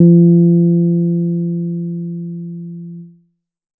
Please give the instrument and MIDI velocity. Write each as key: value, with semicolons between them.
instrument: synthesizer bass; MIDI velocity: 50